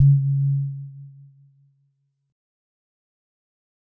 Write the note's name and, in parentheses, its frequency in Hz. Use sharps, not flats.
C#3 (138.6 Hz)